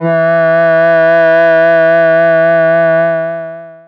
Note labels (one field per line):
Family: voice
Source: synthesizer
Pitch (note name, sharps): E3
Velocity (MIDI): 50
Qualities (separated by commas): distorted, long release